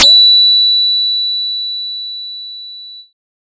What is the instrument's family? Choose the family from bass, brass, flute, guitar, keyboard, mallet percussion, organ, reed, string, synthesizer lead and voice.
bass